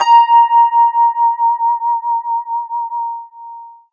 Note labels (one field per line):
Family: guitar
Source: electronic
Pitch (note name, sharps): A#5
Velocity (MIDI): 127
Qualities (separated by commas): long release, multiphonic, non-linear envelope